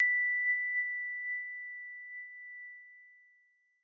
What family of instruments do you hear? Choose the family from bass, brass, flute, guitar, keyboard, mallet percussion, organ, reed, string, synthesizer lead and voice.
keyboard